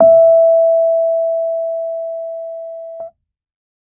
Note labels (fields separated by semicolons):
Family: keyboard; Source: electronic; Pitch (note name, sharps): E5; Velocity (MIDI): 25